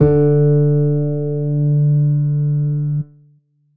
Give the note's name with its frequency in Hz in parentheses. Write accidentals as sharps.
D3 (146.8 Hz)